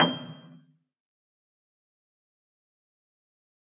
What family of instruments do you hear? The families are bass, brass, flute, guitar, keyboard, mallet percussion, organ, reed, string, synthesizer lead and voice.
keyboard